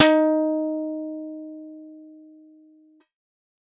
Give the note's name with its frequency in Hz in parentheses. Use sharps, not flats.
D#4 (311.1 Hz)